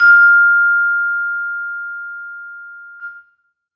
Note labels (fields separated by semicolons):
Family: mallet percussion; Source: acoustic; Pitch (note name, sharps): F6; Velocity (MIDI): 127; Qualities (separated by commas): reverb